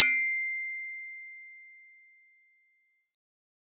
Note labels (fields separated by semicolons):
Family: bass; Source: synthesizer; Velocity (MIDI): 127